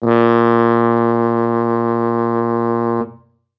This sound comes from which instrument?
acoustic brass instrument